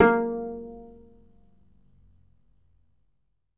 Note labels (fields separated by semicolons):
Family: guitar; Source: acoustic; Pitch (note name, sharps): A#3; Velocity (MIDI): 127; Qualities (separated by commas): reverb